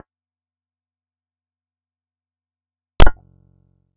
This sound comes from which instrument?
synthesizer bass